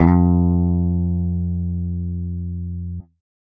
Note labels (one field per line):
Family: guitar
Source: electronic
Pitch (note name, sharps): F2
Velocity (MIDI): 127